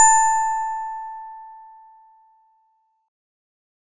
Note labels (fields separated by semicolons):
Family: organ; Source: electronic; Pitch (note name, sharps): A5; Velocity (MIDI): 100; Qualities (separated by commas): bright